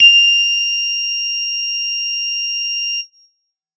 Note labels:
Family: bass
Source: synthesizer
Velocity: 50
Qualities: bright

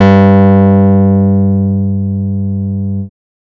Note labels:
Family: bass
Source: synthesizer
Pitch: G2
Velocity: 75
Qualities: distorted

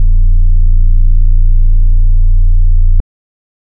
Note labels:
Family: organ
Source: electronic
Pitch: A#0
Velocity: 100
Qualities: dark

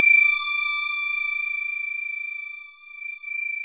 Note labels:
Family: mallet percussion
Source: electronic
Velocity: 100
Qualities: bright, distorted, long release, non-linear envelope

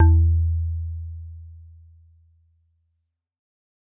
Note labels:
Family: mallet percussion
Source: acoustic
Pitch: E2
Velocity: 25

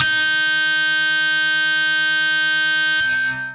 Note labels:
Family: guitar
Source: electronic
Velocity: 100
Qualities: bright, distorted, long release

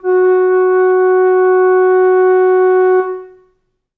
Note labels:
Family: flute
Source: acoustic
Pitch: F#4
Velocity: 25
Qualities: reverb

